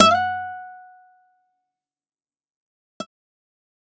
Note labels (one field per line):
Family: guitar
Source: electronic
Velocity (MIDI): 127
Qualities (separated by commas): fast decay